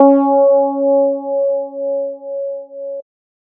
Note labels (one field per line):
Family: bass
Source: synthesizer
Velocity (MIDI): 25